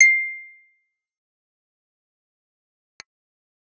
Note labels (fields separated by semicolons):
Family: bass; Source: synthesizer; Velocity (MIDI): 100; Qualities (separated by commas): fast decay, percussive